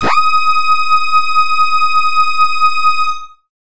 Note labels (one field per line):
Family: bass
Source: synthesizer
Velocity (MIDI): 100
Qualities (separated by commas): bright, distorted